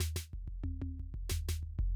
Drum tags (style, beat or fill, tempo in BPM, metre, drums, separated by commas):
Afro-Cuban bembé, fill, 122 BPM, 4/4, snare, high tom, floor tom, kick